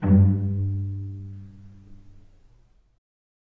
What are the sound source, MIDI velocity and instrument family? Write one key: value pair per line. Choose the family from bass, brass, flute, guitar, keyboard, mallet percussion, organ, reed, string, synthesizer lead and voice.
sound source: acoustic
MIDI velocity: 50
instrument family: string